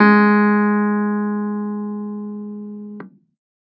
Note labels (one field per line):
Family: keyboard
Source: electronic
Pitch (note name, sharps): G#3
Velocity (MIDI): 25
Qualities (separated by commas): distorted